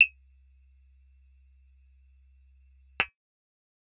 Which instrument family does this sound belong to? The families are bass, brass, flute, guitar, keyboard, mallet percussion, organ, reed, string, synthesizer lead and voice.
bass